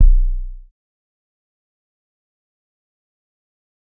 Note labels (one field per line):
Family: bass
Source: synthesizer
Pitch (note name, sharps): B0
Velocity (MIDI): 100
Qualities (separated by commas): dark, fast decay, percussive